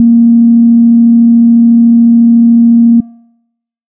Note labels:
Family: bass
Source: synthesizer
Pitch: A#3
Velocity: 127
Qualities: dark

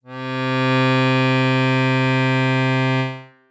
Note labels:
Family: reed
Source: acoustic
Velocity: 75

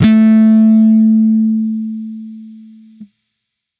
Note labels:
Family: bass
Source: electronic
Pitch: A3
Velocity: 75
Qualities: distorted

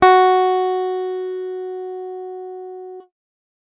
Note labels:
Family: guitar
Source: electronic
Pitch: F#4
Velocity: 100

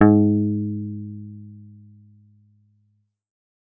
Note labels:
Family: guitar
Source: electronic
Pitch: G#2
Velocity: 25

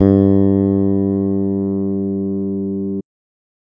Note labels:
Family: bass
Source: electronic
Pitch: G2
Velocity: 127

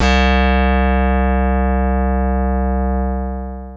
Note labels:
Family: keyboard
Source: electronic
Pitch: C2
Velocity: 75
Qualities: bright, long release

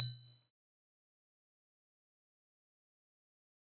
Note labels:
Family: keyboard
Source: electronic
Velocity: 127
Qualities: bright, fast decay, percussive, reverb

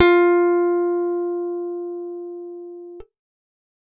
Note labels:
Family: guitar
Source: acoustic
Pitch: F4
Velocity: 75

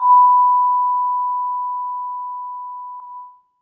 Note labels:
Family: mallet percussion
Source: acoustic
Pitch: B5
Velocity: 25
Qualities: reverb

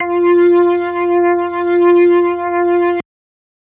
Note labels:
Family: organ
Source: electronic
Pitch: F4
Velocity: 50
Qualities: distorted

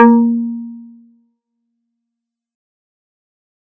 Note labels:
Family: guitar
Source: synthesizer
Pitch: A#3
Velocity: 75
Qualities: dark, fast decay

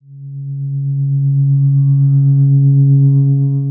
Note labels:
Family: guitar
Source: electronic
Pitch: C#3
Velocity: 100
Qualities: dark, long release

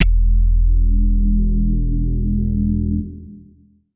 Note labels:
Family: guitar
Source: electronic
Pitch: E1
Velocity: 25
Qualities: dark, distorted, long release

